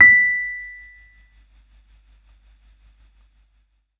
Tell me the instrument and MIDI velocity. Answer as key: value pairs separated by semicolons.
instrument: electronic keyboard; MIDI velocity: 50